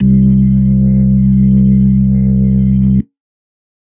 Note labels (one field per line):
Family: organ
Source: electronic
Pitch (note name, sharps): C2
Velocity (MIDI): 100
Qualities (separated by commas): distorted